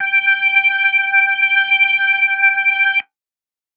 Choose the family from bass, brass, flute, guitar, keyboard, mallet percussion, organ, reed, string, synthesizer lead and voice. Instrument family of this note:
organ